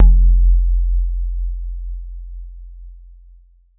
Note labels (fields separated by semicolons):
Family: mallet percussion; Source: acoustic; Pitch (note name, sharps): F1; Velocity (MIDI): 75